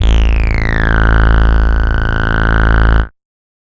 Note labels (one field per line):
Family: bass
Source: synthesizer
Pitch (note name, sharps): A0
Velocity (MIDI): 100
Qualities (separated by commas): bright, distorted, multiphonic